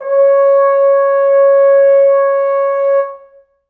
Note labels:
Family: brass; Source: acoustic; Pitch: C#5; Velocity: 75; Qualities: reverb

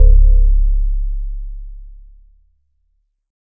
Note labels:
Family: keyboard; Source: electronic; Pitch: C#1; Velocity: 75

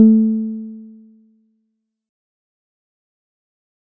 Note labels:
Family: guitar; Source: synthesizer; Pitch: A3; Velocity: 25; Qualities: dark, fast decay

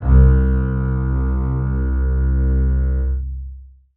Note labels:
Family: string; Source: acoustic; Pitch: C2; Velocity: 127; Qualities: long release, reverb

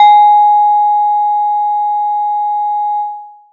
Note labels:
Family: mallet percussion; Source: acoustic; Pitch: G#5; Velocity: 127

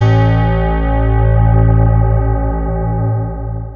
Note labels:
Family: guitar; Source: electronic; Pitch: A1; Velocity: 25; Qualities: long release, multiphonic, non-linear envelope

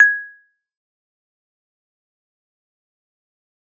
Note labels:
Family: mallet percussion; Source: acoustic; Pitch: G#6; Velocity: 75; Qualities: fast decay, percussive

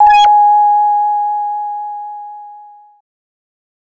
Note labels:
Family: bass; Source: synthesizer; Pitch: G#5; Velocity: 100; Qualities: distorted

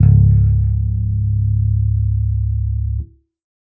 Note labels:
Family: bass; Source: electronic; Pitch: C#1; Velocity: 100

